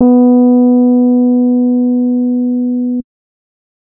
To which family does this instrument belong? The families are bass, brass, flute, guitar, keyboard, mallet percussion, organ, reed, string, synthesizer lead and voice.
keyboard